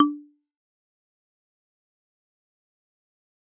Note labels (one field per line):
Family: mallet percussion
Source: acoustic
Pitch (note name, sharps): D4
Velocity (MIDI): 127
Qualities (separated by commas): fast decay, percussive